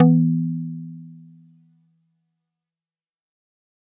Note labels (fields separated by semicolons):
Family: mallet percussion; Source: acoustic; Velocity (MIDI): 100; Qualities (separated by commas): multiphonic